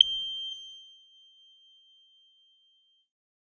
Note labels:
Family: keyboard; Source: electronic; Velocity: 25; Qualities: bright

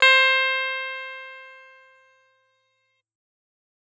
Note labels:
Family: guitar; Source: electronic; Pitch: C5; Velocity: 100; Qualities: bright

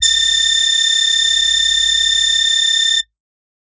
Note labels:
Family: voice; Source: synthesizer; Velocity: 127; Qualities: multiphonic

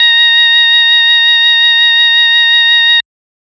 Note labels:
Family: organ; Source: electronic; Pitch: A#5; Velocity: 127; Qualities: distorted

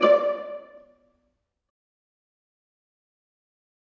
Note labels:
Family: string; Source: acoustic; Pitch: D5; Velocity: 100; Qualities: dark, fast decay, reverb

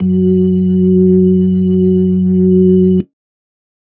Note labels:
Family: organ; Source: electronic; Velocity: 50; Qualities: dark

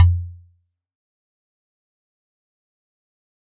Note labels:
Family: mallet percussion; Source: acoustic; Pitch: F2; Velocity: 127; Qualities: fast decay, percussive

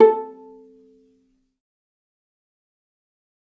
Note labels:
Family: string; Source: acoustic; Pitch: A4; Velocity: 25; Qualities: dark, fast decay, percussive, reverb

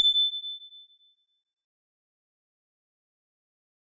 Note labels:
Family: mallet percussion; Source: acoustic; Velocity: 50; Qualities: bright, fast decay

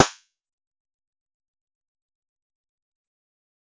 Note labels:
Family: guitar; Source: synthesizer; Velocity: 127; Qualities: fast decay, percussive

